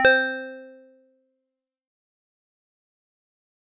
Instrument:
acoustic mallet percussion instrument